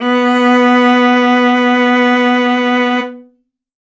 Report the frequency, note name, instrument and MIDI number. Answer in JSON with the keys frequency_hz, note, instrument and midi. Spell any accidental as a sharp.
{"frequency_hz": 246.9, "note": "B3", "instrument": "acoustic string instrument", "midi": 59}